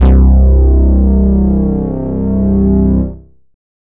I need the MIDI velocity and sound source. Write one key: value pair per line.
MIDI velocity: 75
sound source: synthesizer